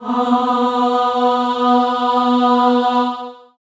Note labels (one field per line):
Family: voice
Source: acoustic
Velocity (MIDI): 100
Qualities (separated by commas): reverb